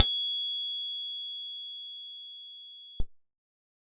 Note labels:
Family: keyboard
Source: electronic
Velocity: 50

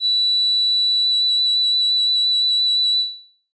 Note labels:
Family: reed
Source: synthesizer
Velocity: 127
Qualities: bright

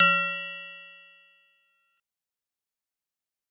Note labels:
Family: mallet percussion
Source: acoustic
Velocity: 127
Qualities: fast decay

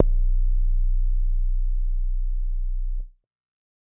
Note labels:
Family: bass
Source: synthesizer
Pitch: B0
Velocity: 100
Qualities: distorted

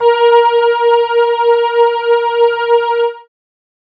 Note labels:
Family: keyboard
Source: synthesizer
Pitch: A#4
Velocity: 100

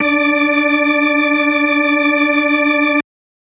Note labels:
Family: organ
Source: electronic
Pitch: D4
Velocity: 75

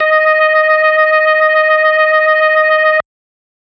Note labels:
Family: organ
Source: electronic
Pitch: D#5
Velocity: 25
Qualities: distorted

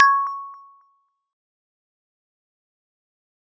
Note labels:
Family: mallet percussion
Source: acoustic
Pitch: C#6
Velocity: 100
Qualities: fast decay, percussive

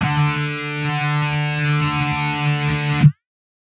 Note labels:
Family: guitar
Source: synthesizer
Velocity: 25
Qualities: bright, distorted

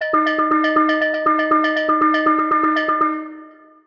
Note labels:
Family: mallet percussion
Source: synthesizer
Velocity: 127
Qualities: long release, multiphonic, percussive, tempo-synced

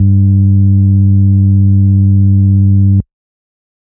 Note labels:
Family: organ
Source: electronic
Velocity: 25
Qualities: bright, distorted

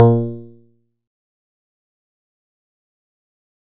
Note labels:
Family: guitar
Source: acoustic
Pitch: A#2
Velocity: 25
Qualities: distorted, fast decay, percussive

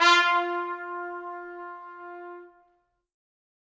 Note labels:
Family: brass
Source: acoustic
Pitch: F4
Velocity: 50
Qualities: bright, reverb

